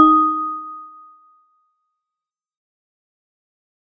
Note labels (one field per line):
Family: mallet percussion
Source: acoustic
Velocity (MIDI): 127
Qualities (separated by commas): fast decay